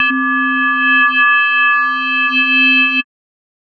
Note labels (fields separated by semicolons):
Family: mallet percussion; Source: synthesizer; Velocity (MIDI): 75; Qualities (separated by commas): multiphonic, non-linear envelope